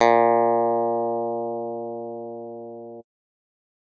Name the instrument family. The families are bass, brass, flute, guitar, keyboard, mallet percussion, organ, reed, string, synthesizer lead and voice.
guitar